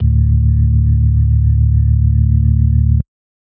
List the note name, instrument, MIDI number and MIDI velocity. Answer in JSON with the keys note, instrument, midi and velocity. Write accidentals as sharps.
{"note": "D1", "instrument": "electronic organ", "midi": 26, "velocity": 127}